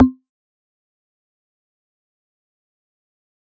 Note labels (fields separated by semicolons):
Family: mallet percussion; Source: electronic; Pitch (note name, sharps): C4; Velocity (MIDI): 50; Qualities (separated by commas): fast decay, percussive